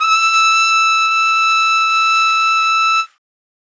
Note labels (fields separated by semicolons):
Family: brass; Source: acoustic; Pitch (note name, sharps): E6; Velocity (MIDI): 100